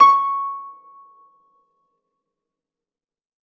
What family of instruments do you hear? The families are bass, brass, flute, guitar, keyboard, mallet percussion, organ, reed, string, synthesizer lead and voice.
string